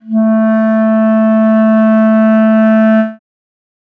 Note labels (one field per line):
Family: reed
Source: acoustic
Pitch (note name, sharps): A3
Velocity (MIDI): 25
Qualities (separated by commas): dark